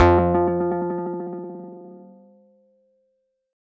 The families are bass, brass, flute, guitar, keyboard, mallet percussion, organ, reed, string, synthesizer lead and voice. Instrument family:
guitar